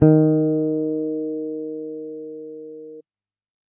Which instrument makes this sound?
electronic bass